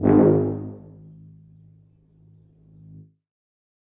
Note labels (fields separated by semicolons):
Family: brass; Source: acoustic; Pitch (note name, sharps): G#1; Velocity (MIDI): 100; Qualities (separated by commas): reverb